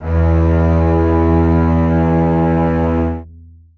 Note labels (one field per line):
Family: string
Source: acoustic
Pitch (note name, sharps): E2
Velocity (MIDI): 50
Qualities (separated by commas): long release, reverb